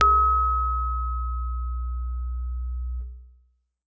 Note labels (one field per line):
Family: keyboard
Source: acoustic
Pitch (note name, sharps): B1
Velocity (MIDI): 50